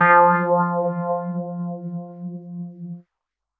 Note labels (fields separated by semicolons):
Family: keyboard; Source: electronic; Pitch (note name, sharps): F3; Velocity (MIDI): 100; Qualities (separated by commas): non-linear envelope